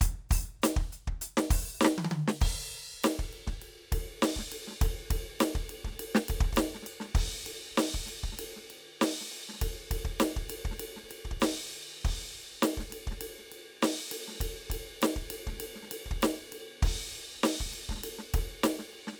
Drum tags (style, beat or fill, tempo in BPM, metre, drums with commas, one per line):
Latin funk
beat
100 BPM
4/4
crash, ride, ride bell, closed hi-hat, hi-hat pedal, snare, high tom, kick